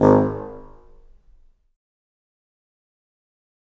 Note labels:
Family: reed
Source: acoustic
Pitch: G#1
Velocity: 75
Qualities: fast decay, percussive, reverb

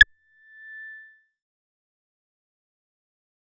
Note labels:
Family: bass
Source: synthesizer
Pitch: A6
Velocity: 127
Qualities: fast decay, percussive

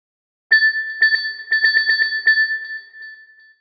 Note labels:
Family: mallet percussion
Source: synthesizer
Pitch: A6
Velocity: 25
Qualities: multiphonic, tempo-synced

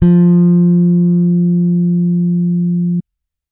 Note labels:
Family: bass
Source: electronic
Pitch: F3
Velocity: 75

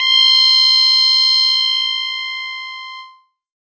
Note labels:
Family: keyboard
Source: electronic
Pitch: C6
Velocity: 75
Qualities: distorted, multiphonic

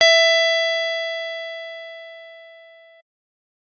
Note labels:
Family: keyboard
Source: electronic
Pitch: E5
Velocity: 127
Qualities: bright

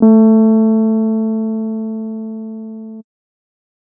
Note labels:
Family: keyboard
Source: electronic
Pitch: A3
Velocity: 25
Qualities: dark

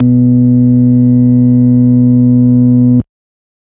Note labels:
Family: organ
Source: electronic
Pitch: B2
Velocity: 100

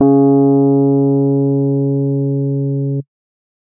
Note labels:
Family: keyboard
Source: electronic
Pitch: C#3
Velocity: 100

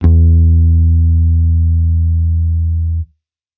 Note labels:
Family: bass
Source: electronic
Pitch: E2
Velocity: 75

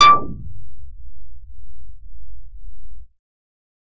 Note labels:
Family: bass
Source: synthesizer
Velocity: 100

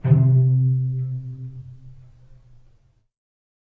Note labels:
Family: string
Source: acoustic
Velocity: 50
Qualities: dark, reverb

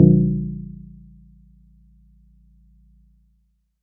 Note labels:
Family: mallet percussion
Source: acoustic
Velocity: 25

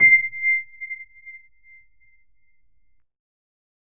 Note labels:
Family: keyboard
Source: electronic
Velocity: 25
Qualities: reverb

